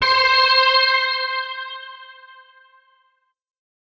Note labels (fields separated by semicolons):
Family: guitar; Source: electronic; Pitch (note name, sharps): C5; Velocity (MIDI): 127